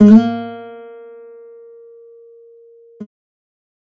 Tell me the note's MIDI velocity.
127